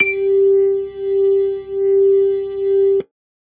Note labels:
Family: organ; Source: electronic; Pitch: G4; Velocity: 75

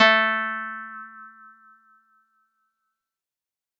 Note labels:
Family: guitar; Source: acoustic; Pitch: A3; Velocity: 75; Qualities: bright

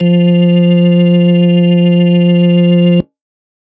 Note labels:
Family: organ; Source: electronic; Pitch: F3; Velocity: 50; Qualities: distorted

